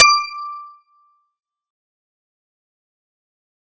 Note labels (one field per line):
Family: guitar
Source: synthesizer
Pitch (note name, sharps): D6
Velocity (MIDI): 127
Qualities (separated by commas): bright, fast decay, percussive